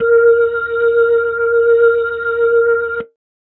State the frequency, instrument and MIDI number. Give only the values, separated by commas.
466.2 Hz, electronic organ, 70